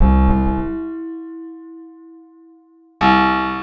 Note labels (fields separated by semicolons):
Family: guitar; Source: acoustic; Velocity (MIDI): 25; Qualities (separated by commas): reverb